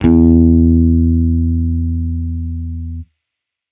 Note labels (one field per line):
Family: bass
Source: electronic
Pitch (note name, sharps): E2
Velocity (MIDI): 25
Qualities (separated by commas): distorted